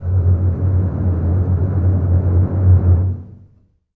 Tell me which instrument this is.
acoustic string instrument